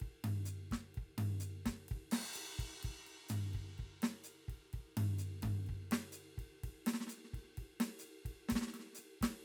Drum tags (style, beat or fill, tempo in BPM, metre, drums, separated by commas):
bossa nova, beat, 127 BPM, 4/4, crash, ride, hi-hat pedal, snare, floor tom, kick